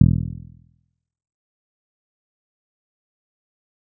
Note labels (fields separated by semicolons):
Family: bass; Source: synthesizer; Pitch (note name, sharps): E1; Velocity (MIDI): 75; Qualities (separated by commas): dark, fast decay, percussive